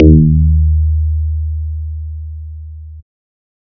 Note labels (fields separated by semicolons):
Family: bass; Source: synthesizer; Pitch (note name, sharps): D#2; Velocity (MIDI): 127